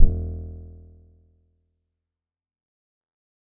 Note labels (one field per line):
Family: guitar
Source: acoustic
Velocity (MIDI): 50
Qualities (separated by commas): dark, percussive